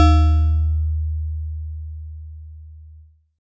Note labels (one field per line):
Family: mallet percussion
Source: acoustic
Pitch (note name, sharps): D#2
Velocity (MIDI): 100